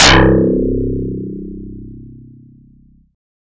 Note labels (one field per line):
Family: bass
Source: synthesizer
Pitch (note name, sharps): C1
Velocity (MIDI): 127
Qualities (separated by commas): bright